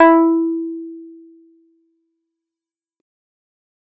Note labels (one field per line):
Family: keyboard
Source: electronic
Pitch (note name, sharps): E4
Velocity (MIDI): 75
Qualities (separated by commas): fast decay